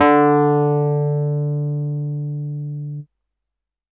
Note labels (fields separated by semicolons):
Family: keyboard; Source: electronic; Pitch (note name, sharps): D3; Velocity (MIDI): 127